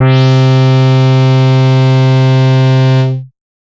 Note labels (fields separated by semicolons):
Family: bass; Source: synthesizer; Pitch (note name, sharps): C3; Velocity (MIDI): 100; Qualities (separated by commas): bright, distorted